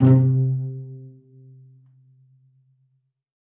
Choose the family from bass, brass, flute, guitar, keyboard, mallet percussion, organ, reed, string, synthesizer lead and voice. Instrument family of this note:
string